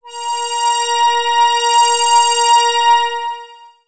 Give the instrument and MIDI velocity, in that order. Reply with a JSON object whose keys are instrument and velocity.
{"instrument": "synthesizer lead", "velocity": 127}